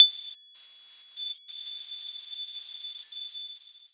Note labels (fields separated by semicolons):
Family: mallet percussion; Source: acoustic; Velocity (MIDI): 75; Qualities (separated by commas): bright, long release, multiphonic